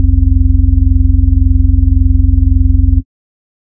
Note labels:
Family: organ; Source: electronic; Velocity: 127; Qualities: dark

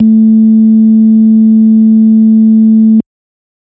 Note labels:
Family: organ; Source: electronic; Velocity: 50

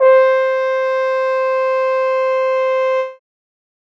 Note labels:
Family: brass; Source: acoustic; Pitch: C5; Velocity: 100

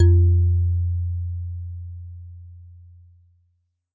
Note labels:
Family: mallet percussion; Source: acoustic; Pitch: F2; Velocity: 25

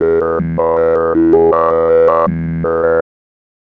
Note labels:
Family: bass; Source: synthesizer; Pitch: E2; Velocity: 127; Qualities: tempo-synced

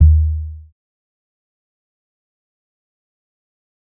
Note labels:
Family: bass; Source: synthesizer; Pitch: D#2; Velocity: 50; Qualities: dark, fast decay, percussive

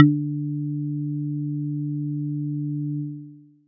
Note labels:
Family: mallet percussion; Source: acoustic; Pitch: D3; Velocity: 100

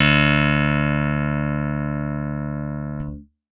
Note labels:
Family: guitar; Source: electronic; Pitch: D2; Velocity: 100; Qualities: reverb

